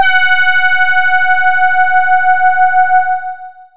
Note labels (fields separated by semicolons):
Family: voice; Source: synthesizer; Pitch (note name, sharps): F#5; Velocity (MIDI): 50; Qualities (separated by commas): long release